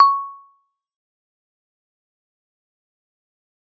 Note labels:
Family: mallet percussion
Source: acoustic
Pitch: C#6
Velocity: 100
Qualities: fast decay, percussive

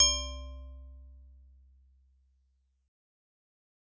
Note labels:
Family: mallet percussion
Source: acoustic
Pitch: C2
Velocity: 127

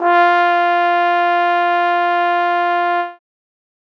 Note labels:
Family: brass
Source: acoustic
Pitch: F4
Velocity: 100

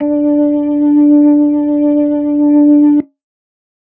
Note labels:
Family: organ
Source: electronic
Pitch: D4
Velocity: 127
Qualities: dark

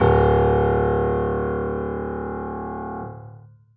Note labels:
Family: keyboard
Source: acoustic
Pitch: D1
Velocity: 100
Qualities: long release

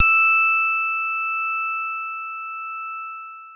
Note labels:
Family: guitar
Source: synthesizer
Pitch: E6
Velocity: 127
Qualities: bright, long release

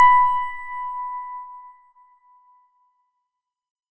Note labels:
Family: organ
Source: electronic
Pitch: B5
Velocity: 50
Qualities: bright

